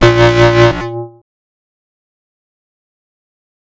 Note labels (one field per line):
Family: bass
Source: synthesizer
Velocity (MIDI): 50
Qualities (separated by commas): distorted, fast decay, multiphonic